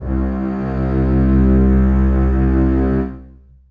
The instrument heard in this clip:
acoustic string instrument